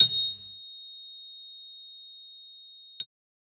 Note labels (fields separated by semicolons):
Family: keyboard; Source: electronic; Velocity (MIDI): 127; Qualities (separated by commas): bright